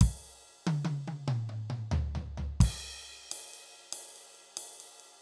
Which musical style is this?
rock